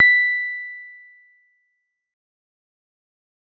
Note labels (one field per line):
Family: keyboard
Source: electronic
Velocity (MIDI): 25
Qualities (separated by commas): fast decay